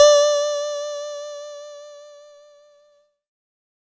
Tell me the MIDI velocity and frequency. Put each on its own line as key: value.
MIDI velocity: 127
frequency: 587.3 Hz